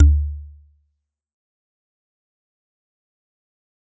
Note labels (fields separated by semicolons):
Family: mallet percussion; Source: acoustic; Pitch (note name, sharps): D2; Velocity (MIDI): 100; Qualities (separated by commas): dark, fast decay, percussive